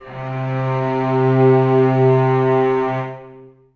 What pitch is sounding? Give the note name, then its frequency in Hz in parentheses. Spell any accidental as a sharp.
C3 (130.8 Hz)